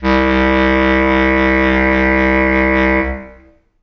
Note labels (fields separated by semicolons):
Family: reed; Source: acoustic; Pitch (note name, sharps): C2; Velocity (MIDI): 75; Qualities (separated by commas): long release, reverb